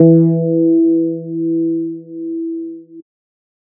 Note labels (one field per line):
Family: bass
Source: synthesizer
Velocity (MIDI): 100